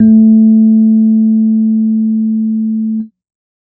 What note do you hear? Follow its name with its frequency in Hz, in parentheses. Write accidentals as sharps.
A3 (220 Hz)